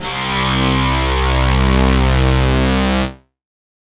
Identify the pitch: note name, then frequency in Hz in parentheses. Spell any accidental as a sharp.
C2 (65.41 Hz)